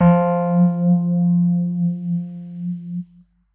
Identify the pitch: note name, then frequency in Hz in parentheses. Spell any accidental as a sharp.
F3 (174.6 Hz)